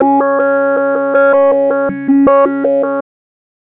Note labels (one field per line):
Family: bass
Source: synthesizer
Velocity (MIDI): 100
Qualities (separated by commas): tempo-synced